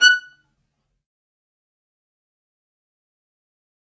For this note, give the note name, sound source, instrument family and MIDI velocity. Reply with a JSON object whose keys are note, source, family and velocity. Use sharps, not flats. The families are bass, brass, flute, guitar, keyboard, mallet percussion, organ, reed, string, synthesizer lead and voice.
{"note": "F#6", "source": "acoustic", "family": "string", "velocity": 50}